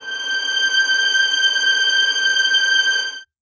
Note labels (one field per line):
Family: string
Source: acoustic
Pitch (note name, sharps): G6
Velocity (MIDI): 75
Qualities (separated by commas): reverb